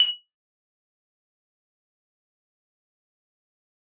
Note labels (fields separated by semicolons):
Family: guitar; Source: synthesizer; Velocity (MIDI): 100; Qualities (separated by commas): bright, fast decay, percussive